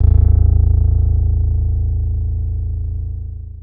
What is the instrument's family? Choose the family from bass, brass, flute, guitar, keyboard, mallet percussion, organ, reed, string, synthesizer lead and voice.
guitar